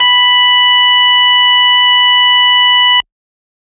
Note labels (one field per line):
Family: organ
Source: electronic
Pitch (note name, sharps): B5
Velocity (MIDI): 127